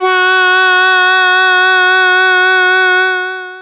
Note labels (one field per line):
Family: voice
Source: synthesizer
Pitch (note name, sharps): F#4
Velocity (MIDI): 75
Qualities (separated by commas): distorted, long release